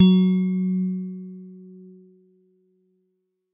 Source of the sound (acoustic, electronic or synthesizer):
acoustic